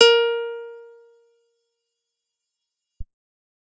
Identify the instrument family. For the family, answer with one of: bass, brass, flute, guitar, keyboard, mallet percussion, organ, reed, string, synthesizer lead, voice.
guitar